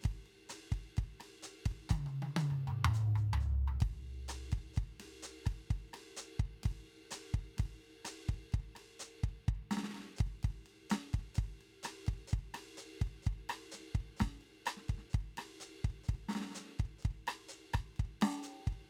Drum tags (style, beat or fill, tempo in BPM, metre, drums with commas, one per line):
bossa nova
beat
127 BPM
4/4
ride, hi-hat pedal, snare, cross-stick, high tom, mid tom, floor tom, kick